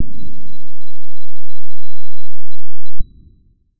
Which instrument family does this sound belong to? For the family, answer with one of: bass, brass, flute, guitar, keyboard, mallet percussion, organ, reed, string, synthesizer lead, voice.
guitar